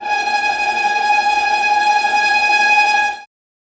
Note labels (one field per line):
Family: string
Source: acoustic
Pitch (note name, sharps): G#5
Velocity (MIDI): 25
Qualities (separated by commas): bright, non-linear envelope, reverb